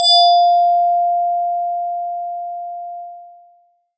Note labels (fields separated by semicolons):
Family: mallet percussion; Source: electronic; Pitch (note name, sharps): F5; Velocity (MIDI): 100; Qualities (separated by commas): bright, multiphonic